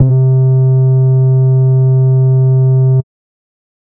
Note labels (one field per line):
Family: bass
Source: synthesizer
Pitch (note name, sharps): C3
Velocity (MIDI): 75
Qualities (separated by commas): dark, distorted, tempo-synced